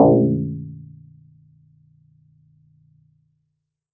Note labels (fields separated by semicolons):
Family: mallet percussion; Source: acoustic; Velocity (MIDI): 75